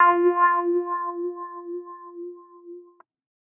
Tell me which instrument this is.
electronic keyboard